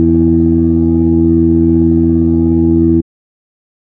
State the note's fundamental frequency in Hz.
82.41 Hz